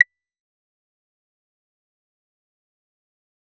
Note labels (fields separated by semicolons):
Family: bass; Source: synthesizer; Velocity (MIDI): 100; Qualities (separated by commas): fast decay, percussive